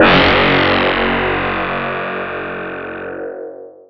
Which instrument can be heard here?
electronic mallet percussion instrument